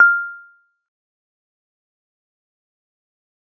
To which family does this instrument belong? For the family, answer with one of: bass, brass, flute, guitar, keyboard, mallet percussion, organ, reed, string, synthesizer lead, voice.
mallet percussion